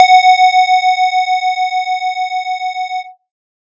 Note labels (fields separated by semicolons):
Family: synthesizer lead; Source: synthesizer; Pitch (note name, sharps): F#5; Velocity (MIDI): 127; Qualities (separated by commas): distorted